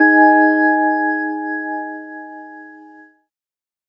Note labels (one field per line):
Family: keyboard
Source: synthesizer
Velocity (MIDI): 127